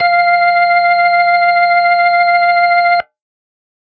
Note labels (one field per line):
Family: organ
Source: electronic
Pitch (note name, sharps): F5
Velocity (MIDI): 50